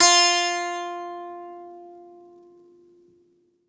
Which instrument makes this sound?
acoustic guitar